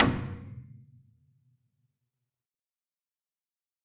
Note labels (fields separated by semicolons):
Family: keyboard; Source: acoustic; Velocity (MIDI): 50; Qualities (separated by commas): reverb